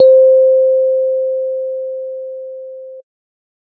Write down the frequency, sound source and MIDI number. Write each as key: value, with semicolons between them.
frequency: 523.3 Hz; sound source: electronic; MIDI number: 72